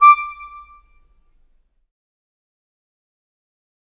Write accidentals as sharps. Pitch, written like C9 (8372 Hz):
D6 (1175 Hz)